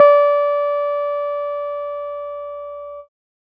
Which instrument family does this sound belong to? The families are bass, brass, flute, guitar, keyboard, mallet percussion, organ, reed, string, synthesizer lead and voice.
keyboard